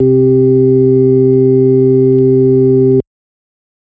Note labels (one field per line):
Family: organ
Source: electronic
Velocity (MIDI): 75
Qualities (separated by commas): dark